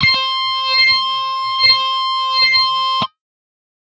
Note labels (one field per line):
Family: guitar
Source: synthesizer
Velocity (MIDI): 50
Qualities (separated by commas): bright, distorted